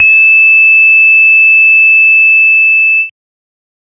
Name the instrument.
synthesizer bass